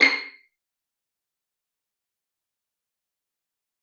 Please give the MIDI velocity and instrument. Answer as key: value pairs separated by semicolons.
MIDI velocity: 50; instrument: acoustic string instrument